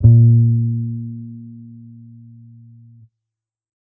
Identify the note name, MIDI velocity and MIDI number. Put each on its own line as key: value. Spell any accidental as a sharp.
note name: A#2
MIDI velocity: 127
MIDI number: 46